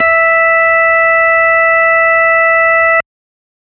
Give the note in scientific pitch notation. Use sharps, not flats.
E5